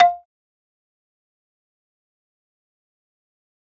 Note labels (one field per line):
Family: mallet percussion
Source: acoustic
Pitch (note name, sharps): F5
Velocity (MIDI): 127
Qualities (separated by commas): fast decay, percussive, reverb